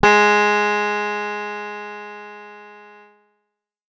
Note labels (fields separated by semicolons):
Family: guitar; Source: acoustic; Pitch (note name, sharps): G#3; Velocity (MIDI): 50; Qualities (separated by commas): bright, distorted